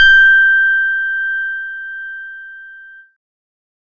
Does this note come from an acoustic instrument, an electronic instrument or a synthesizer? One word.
electronic